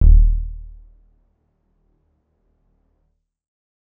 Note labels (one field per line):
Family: keyboard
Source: electronic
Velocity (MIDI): 50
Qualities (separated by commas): dark, percussive, reverb